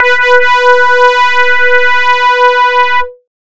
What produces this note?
synthesizer bass